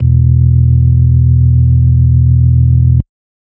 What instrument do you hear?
electronic organ